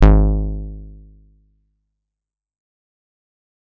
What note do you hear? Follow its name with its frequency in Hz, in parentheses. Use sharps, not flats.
G#1 (51.91 Hz)